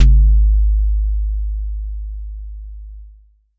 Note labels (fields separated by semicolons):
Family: bass; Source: synthesizer; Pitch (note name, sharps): G#1; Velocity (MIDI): 50; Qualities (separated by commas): distorted